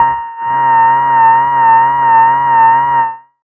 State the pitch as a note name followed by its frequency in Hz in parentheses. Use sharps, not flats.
A#5 (932.3 Hz)